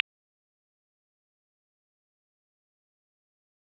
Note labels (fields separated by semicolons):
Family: guitar; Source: electronic; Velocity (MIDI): 100; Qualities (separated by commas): fast decay, percussive